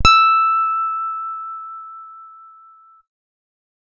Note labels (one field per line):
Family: guitar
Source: electronic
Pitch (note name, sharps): E6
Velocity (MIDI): 75